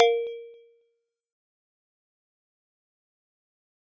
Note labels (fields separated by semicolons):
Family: mallet percussion; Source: acoustic; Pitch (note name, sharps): A#4; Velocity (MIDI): 127; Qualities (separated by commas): fast decay, percussive